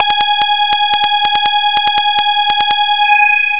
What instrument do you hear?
synthesizer bass